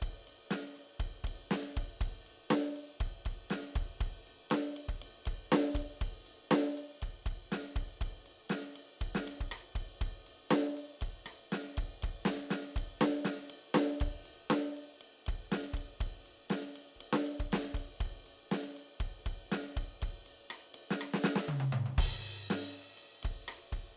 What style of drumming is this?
rock